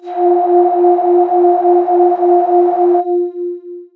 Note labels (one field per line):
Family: voice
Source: synthesizer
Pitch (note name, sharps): F4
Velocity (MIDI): 100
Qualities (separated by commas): distorted, long release